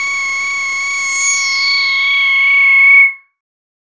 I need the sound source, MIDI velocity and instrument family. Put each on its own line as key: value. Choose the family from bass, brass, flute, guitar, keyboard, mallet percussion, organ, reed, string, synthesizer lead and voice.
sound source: synthesizer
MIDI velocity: 50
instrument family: bass